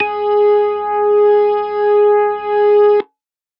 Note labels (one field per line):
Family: organ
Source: electronic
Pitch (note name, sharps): G#4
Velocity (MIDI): 25